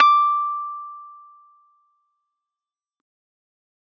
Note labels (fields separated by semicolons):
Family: keyboard; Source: electronic; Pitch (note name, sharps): D6; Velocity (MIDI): 100; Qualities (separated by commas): fast decay